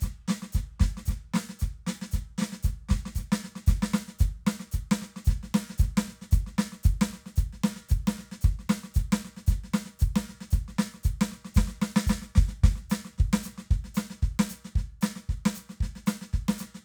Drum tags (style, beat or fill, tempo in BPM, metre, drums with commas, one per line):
country
beat
114 BPM
4/4
hi-hat pedal, snare, kick